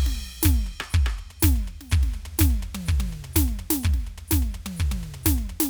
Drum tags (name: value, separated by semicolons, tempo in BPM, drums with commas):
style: prog rock; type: beat; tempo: 125 BPM; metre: 4/4; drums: hi-hat pedal, snare, cross-stick, high tom, floor tom, kick